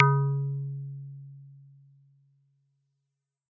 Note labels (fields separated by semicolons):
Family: guitar; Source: synthesizer; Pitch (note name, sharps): C#3; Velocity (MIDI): 127; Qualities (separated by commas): dark